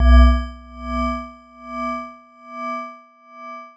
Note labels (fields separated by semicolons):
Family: mallet percussion; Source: electronic; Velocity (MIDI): 127; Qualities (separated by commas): long release